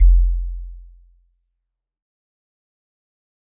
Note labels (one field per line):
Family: mallet percussion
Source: acoustic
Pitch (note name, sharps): F1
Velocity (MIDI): 25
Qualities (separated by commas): dark, fast decay